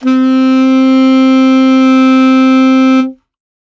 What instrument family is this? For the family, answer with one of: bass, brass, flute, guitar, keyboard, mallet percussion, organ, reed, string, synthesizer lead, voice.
reed